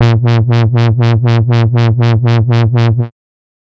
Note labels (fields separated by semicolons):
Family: bass; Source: synthesizer; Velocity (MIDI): 100; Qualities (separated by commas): bright, distorted, tempo-synced